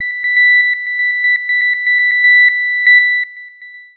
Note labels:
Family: synthesizer lead; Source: synthesizer; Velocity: 127; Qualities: long release, tempo-synced

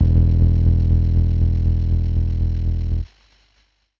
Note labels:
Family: keyboard; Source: electronic; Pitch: E1; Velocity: 25; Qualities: dark, distorted, tempo-synced

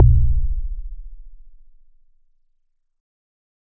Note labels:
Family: organ; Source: electronic; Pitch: A#-1; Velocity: 100

